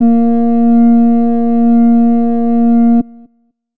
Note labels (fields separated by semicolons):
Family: flute; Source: acoustic; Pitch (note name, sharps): A#3; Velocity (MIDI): 127; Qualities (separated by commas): dark